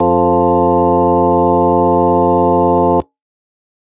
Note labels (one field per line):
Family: organ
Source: electronic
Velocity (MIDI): 50